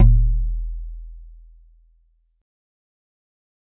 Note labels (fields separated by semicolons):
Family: mallet percussion; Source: acoustic; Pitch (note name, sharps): E1; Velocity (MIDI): 75; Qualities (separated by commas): fast decay